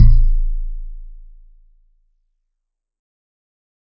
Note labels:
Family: guitar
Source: synthesizer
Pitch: A0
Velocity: 50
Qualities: dark

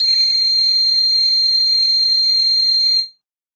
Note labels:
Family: reed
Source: acoustic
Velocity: 127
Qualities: bright, reverb

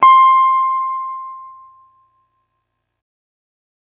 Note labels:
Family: guitar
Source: electronic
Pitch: C6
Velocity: 100

